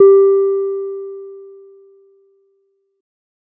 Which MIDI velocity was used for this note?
50